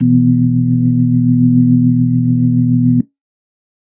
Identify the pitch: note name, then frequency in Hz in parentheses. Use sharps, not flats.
E1 (41.2 Hz)